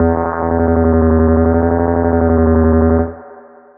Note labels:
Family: bass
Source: synthesizer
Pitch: E2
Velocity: 25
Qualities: long release, reverb

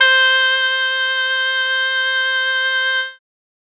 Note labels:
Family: reed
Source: acoustic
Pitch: C5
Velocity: 127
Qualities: bright

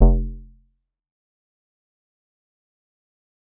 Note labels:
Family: bass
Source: synthesizer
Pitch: F1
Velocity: 50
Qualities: dark, fast decay, percussive

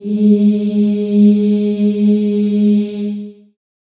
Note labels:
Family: voice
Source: acoustic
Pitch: G#3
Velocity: 25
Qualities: reverb

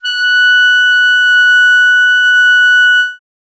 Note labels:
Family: reed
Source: acoustic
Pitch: F#6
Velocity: 75

